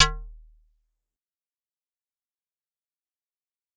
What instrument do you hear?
acoustic mallet percussion instrument